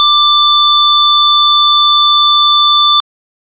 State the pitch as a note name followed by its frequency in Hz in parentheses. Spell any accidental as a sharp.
D6 (1175 Hz)